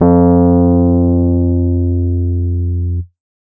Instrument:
electronic keyboard